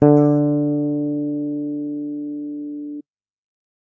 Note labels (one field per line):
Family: bass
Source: electronic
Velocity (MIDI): 100